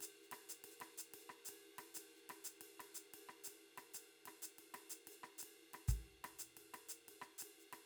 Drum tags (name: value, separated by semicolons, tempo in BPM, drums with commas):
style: Afro-Cuban bembé; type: beat; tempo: 122 BPM; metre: 4/4; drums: ride, hi-hat pedal, cross-stick, kick